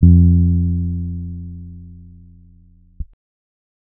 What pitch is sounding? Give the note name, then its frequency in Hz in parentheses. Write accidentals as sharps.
F2 (87.31 Hz)